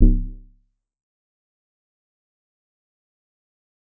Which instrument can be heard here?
synthesizer bass